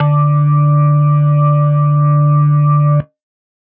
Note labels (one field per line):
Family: organ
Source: electronic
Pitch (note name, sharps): D3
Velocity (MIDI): 50